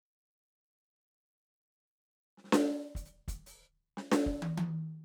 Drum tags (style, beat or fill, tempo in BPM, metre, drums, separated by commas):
funk, fill, 95 BPM, 4/4, closed hi-hat, hi-hat pedal, snare, high tom, kick